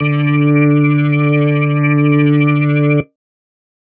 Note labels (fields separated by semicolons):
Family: keyboard; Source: electronic; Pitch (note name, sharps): D3; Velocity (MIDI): 127; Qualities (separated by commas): distorted